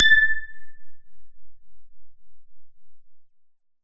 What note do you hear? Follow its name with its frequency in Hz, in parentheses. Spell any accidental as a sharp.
A6 (1760 Hz)